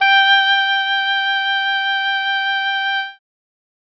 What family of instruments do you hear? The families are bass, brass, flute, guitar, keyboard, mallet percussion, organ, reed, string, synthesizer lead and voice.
reed